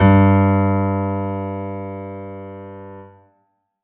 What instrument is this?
acoustic keyboard